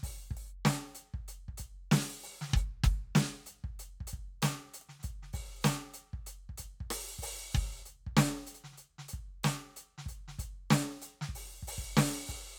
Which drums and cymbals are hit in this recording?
closed hi-hat, open hi-hat, hi-hat pedal, snare, cross-stick and kick